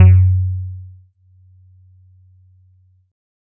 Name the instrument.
electronic keyboard